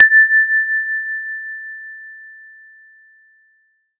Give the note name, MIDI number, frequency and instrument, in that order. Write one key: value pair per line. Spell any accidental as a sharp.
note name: A6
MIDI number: 93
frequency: 1760 Hz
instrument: acoustic mallet percussion instrument